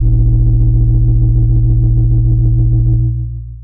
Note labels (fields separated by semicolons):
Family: mallet percussion; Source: electronic; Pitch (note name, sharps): A#-1; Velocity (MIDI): 127; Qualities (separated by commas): long release